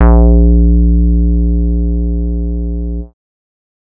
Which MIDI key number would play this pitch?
34